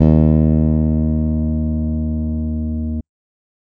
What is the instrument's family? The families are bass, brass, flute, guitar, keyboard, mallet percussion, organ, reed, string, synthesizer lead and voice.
bass